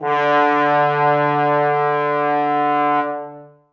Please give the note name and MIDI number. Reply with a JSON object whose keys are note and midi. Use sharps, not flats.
{"note": "D3", "midi": 50}